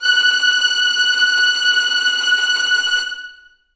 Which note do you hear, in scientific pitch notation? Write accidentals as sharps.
F#6